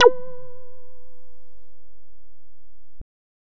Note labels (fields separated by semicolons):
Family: bass; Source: synthesizer; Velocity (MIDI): 25; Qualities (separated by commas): distorted